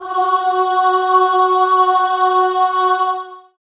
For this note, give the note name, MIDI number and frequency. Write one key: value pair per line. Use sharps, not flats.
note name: F#4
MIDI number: 66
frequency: 370 Hz